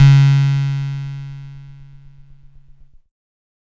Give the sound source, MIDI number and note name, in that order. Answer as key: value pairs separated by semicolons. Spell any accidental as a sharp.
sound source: electronic; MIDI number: 49; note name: C#3